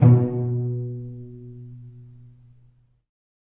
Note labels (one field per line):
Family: string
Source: acoustic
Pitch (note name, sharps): B2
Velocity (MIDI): 127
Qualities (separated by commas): dark, reverb